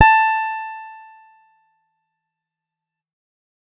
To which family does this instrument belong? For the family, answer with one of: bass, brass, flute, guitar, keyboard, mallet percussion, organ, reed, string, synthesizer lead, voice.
guitar